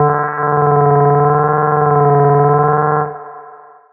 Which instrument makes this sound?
synthesizer bass